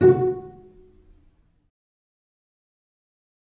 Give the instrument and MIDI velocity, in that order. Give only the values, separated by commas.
acoustic string instrument, 25